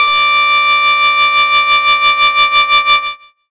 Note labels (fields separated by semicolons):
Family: bass; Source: synthesizer; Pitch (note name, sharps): D6; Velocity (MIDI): 50; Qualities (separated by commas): bright, distorted